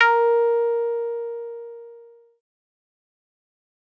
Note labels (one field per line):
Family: synthesizer lead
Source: synthesizer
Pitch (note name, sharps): A#4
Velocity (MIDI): 25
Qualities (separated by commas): distorted, fast decay